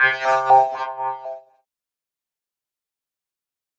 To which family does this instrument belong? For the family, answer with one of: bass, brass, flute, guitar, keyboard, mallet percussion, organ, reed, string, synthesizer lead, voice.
keyboard